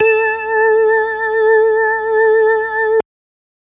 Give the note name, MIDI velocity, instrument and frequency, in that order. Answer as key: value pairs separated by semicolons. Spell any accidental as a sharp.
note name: A4; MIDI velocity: 127; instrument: electronic organ; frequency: 440 Hz